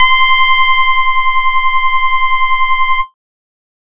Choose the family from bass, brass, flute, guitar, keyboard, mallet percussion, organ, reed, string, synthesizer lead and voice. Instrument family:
bass